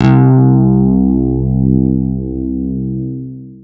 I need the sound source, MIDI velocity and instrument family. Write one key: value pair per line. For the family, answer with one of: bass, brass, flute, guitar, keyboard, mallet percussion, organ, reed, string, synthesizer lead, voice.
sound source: electronic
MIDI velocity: 127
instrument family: guitar